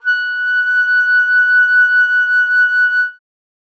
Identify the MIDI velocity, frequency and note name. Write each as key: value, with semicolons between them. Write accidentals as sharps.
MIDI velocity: 75; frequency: 1480 Hz; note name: F#6